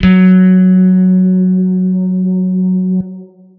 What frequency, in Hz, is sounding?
185 Hz